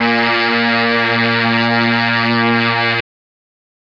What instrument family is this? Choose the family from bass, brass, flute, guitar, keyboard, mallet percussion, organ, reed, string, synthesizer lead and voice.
brass